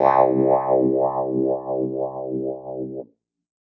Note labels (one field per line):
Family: keyboard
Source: electronic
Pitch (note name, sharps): C2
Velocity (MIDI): 50